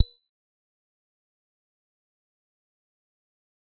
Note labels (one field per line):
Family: bass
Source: synthesizer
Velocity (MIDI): 75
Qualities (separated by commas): bright, distorted, fast decay, percussive